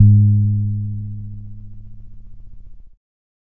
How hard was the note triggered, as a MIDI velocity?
100